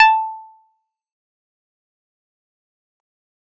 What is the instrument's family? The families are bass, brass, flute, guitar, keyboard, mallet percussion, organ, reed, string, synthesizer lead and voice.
keyboard